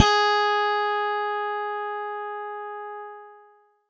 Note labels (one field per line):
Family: keyboard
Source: electronic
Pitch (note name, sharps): G#4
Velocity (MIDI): 50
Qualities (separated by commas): bright